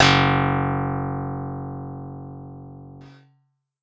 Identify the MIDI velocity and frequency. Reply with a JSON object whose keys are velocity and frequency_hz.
{"velocity": 75, "frequency_hz": 46.25}